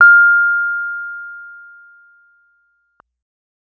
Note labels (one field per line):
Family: keyboard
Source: electronic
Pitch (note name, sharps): F6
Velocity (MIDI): 75